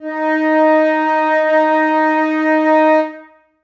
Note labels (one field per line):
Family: flute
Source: acoustic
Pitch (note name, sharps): D#4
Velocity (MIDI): 127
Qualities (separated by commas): reverb